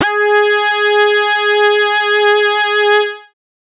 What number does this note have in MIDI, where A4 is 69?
68